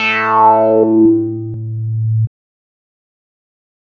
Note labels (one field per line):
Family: bass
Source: synthesizer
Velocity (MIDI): 25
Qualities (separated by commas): distorted